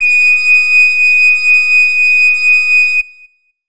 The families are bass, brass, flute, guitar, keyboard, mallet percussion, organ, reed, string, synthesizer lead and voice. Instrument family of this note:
flute